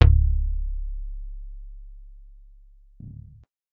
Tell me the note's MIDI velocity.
100